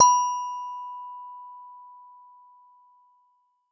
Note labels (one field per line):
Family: mallet percussion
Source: acoustic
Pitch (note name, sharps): B5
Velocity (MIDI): 100